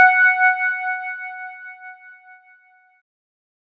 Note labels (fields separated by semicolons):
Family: keyboard; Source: electronic; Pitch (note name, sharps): F#5; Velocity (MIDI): 127